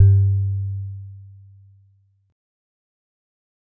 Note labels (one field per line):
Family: mallet percussion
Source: acoustic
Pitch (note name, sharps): G2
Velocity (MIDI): 25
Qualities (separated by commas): dark, fast decay